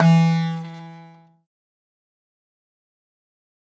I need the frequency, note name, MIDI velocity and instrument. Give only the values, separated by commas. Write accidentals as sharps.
164.8 Hz, E3, 50, acoustic mallet percussion instrument